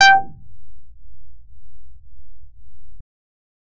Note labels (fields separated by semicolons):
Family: bass; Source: synthesizer; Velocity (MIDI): 127; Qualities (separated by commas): distorted